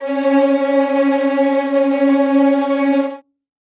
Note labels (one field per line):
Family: string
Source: acoustic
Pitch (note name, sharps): C#4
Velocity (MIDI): 75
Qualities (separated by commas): bright, non-linear envelope, reverb